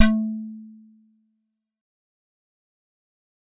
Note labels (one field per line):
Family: keyboard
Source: acoustic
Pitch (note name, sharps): A3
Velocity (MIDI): 50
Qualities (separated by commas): fast decay, percussive